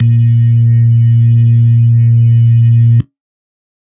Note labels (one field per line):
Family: organ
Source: electronic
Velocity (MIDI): 50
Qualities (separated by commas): dark